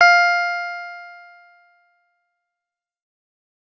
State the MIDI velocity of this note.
50